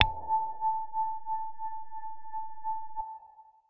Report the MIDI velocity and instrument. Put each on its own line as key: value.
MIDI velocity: 25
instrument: electronic guitar